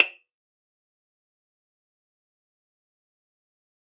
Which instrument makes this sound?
acoustic string instrument